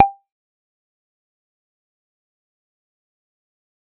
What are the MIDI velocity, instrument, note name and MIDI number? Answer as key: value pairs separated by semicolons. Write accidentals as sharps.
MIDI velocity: 127; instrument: synthesizer bass; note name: G5; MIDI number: 79